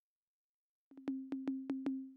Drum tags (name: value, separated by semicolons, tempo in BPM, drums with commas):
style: Afro-Cuban rumba; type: fill; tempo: 110 BPM; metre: 4/4; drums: high tom